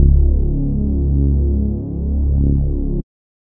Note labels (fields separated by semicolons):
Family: bass; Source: synthesizer; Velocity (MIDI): 100; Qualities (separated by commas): dark